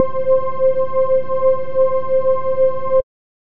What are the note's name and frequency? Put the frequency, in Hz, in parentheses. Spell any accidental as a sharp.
C5 (523.3 Hz)